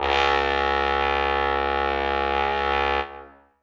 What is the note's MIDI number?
37